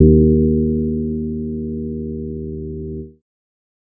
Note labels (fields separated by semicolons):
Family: bass; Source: synthesizer; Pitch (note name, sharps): D#2; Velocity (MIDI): 127; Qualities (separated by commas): dark